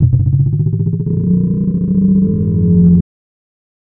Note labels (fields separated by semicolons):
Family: voice; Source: synthesizer; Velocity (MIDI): 100; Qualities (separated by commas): distorted